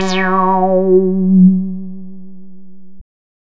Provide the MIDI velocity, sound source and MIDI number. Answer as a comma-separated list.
100, synthesizer, 54